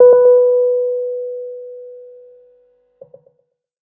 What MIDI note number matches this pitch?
71